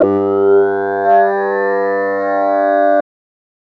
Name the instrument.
synthesizer voice